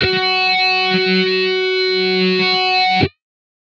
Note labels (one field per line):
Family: guitar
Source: synthesizer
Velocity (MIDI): 50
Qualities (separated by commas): distorted